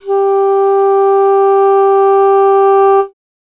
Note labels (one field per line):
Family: reed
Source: acoustic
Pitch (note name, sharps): G4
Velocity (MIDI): 50